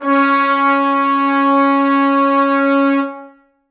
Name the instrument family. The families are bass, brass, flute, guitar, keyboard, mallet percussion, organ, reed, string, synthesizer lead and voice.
brass